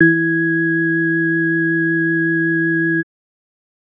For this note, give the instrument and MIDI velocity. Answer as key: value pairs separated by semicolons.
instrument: electronic organ; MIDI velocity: 25